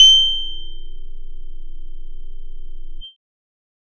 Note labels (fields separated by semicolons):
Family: bass; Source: synthesizer; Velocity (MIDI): 25; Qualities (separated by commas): bright, distorted, multiphonic, tempo-synced